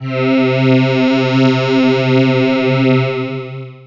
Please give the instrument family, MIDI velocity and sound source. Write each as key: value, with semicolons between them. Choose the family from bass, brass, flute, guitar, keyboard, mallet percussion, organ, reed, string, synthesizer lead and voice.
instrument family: voice; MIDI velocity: 50; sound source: synthesizer